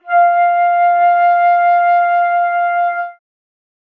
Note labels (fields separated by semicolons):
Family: flute; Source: acoustic; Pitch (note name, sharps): F5; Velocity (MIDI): 25